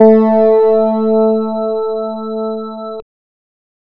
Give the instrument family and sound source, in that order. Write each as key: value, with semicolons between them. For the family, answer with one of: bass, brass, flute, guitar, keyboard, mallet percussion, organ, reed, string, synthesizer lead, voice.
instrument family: bass; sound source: synthesizer